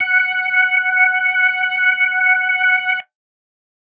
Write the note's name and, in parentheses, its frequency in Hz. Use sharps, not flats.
F#5 (740 Hz)